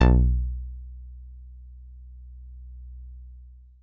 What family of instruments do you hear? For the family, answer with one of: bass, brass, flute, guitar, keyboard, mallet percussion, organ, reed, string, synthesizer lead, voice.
guitar